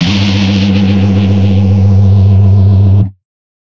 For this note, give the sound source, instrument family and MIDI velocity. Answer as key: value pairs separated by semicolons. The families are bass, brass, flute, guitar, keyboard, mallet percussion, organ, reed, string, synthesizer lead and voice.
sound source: electronic; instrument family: guitar; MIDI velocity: 127